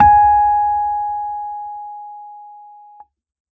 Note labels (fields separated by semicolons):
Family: keyboard; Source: electronic; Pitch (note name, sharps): G#5; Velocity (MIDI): 100